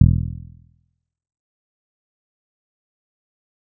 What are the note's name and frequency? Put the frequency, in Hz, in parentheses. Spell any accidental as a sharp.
E1 (41.2 Hz)